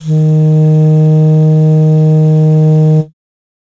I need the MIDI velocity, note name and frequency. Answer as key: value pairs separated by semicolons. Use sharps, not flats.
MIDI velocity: 50; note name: D#3; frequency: 155.6 Hz